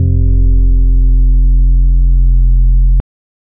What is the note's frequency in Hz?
43.65 Hz